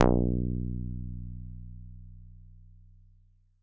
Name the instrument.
acoustic mallet percussion instrument